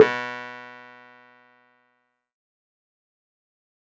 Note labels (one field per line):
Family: keyboard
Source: electronic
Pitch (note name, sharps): B2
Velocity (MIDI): 25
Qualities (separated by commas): distorted, fast decay, percussive